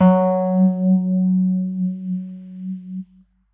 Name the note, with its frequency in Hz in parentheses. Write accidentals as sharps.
F#3 (185 Hz)